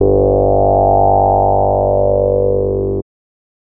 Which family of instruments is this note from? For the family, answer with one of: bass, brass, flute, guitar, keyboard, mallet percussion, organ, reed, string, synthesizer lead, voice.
bass